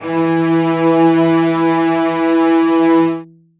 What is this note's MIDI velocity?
100